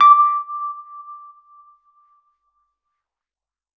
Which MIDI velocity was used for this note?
127